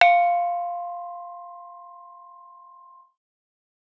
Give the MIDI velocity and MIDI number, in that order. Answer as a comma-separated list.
127, 77